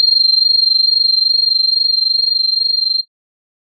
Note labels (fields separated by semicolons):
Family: organ; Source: electronic; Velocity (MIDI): 100; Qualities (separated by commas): bright